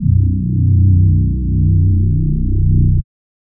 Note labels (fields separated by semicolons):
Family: voice; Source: synthesizer; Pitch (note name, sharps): B0; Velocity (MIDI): 75